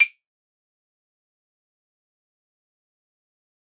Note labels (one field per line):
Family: guitar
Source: acoustic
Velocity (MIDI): 100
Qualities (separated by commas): bright, fast decay, percussive